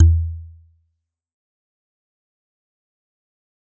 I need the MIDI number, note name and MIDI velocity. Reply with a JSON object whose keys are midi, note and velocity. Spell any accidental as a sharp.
{"midi": 40, "note": "E2", "velocity": 100}